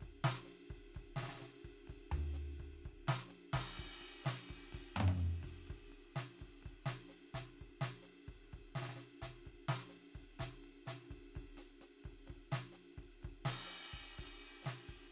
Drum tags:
bossa nova, beat, 127 BPM, 4/4, crash, ride, closed hi-hat, hi-hat pedal, snare, mid tom, floor tom, kick

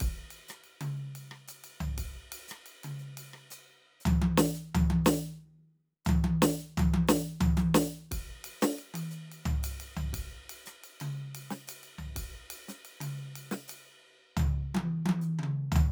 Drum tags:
Latin, beat, 118 BPM, 4/4, ride, ride bell, hi-hat pedal, snare, cross-stick, high tom, mid tom, floor tom, kick

